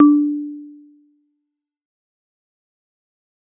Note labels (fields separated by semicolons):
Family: mallet percussion; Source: acoustic; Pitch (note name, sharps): D4; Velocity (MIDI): 25; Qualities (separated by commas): dark, fast decay